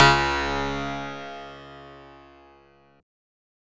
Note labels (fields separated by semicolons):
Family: synthesizer lead; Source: synthesizer; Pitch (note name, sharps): C#2; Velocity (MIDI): 50; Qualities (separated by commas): bright, distorted